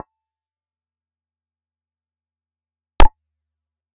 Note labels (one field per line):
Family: bass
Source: synthesizer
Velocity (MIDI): 100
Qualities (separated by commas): percussive, reverb